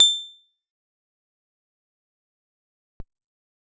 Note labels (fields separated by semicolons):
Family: guitar; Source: acoustic; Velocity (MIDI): 50; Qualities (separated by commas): bright, fast decay, percussive